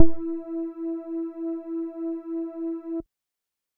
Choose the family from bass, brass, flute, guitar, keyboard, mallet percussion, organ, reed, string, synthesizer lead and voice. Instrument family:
bass